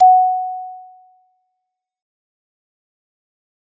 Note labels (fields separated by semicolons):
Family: mallet percussion; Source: acoustic; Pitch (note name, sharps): F#5; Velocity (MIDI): 100; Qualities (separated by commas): fast decay